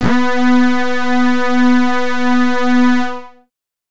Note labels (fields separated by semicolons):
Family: bass; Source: synthesizer; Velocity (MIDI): 100; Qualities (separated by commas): bright, distorted